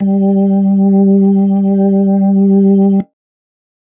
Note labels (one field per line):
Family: organ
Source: electronic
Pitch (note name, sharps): G3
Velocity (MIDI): 25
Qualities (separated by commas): dark